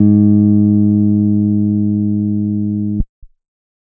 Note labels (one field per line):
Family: keyboard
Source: electronic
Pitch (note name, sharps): G#2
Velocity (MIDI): 50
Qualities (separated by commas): dark